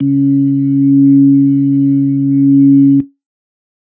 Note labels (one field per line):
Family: organ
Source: electronic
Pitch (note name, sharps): C#3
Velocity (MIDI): 75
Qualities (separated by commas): dark